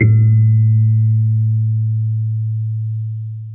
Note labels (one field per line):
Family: mallet percussion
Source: acoustic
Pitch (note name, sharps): A2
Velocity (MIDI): 75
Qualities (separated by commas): dark, long release, reverb